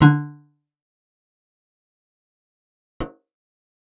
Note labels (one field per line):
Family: guitar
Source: acoustic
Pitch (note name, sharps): D3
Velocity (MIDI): 25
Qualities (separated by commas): fast decay, percussive, reverb